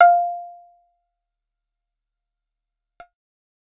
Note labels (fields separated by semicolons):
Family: guitar; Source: acoustic; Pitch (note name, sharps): F5; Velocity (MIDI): 25; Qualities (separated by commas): fast decay, percussive